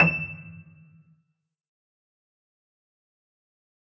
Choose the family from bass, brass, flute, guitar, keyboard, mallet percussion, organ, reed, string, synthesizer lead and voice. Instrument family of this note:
keyboard